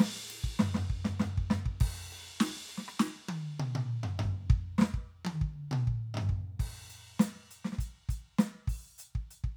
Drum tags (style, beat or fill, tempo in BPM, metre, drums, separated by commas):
rock, beat, 100 BPM, 4/4, crash, ride, closed hi-hat, open hi-hat, hi-hat pedal, snare, cross-stick, high tom, mid tom, floor tom, kick